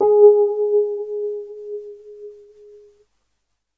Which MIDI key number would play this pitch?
68